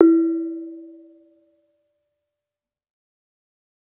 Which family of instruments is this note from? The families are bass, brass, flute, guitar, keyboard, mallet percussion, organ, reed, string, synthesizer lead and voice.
mallet percussion